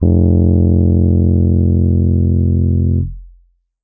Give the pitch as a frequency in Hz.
43.65 Hz